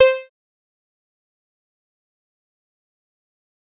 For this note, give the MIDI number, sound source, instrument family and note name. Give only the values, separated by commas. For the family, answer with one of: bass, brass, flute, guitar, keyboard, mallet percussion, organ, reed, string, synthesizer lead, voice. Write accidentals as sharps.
72, synthesizer, bass, C5